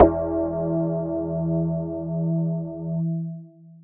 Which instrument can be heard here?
electronic mallet percussion instrument